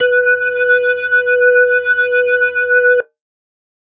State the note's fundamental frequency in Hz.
493.9 Hz